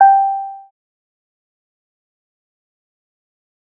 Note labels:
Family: bass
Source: synthesizer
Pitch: G5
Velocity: 127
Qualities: fast decay, percussive

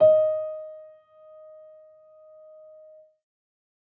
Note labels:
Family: keyboard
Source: acoustic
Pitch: D#5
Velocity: 25

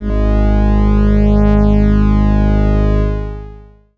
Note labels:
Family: organ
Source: electronic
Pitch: G#1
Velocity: 25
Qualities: distorted, long release

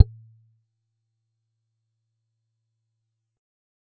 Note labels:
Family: guitar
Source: acoustic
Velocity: 25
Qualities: percussive

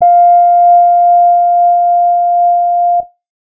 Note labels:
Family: guitar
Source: electronic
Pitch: F5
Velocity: 25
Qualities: reverb

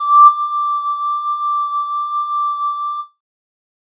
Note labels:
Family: flute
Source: synthesizer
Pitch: D6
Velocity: 25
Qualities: distorted

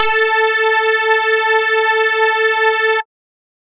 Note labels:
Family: bass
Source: synthesizer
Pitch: A4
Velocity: 127

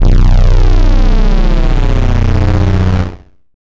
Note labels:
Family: bass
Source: synthesizer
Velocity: 127

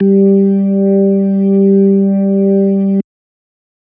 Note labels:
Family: organ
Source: electronic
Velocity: 75

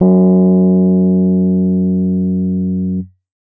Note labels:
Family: keyboard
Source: electronic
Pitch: F#2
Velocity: 100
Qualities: distorted

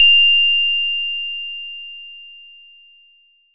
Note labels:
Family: bass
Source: synthesizer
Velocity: 50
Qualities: bright, distorted

